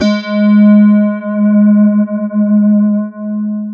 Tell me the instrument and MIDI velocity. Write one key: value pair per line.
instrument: electronic guitar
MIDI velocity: 75